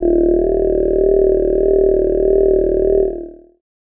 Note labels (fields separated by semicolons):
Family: voice; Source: synthesizer; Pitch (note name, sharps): D#1; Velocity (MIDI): 127